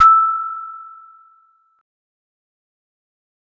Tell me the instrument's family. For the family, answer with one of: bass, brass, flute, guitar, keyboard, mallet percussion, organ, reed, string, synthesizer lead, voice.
mallet percussion